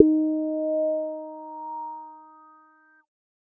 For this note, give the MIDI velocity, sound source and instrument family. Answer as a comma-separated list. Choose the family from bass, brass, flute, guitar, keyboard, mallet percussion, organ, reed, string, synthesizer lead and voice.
25, synthesizer, bass